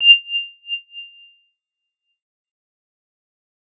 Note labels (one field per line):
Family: bass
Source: synthesizer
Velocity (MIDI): 50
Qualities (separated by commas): bright, fast decay